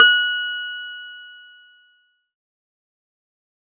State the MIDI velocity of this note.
25